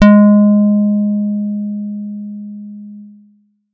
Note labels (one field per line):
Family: guitar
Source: electronic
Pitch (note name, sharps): G#3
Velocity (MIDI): 50